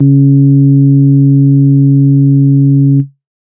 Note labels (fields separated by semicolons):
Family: organ; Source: electronic; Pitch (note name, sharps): C#3; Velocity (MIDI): 25; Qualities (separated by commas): dark